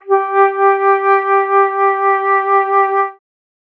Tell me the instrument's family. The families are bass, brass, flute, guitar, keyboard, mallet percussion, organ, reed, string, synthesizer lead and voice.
flute